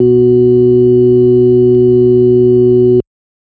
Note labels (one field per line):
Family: organ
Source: electronic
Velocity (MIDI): 127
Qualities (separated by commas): dark